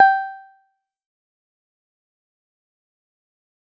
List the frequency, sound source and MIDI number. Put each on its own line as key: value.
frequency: 784 Hz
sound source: synthesizer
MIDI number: 79